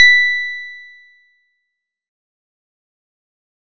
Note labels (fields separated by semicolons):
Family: guitar; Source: synthesizer; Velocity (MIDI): 50; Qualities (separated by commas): bright, fast decay